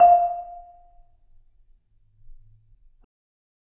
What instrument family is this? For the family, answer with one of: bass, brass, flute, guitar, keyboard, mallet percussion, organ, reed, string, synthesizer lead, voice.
mallet percussion